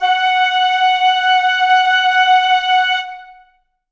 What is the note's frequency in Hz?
740 Hz